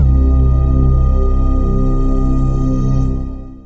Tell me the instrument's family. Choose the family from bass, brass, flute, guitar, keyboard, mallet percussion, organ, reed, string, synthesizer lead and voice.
synthesizer lead